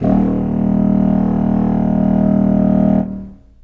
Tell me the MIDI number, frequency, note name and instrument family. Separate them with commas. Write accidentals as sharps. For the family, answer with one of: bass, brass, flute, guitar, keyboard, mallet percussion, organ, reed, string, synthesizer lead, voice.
27, 38.89 Hz, D#1, reed